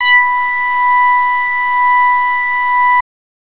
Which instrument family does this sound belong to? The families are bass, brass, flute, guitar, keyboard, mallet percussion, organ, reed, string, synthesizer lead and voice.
bass